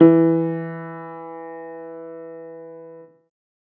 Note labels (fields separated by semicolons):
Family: keyboard; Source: acoustic; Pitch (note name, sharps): E3; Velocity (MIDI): 127; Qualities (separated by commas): reverb